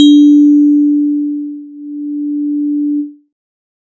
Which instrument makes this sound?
synthesizer lead